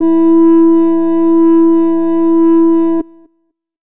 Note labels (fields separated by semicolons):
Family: flute; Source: acoustic; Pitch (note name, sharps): E4; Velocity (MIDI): 25